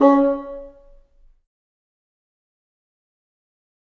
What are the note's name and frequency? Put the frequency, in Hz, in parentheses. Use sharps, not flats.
C#4 (277.2 Hz)